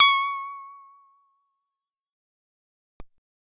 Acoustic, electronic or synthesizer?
synthesizer